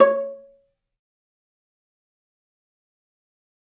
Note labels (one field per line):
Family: string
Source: acoustic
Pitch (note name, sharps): C#5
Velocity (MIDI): 75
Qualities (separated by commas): dark, fast decay, percussive, reverb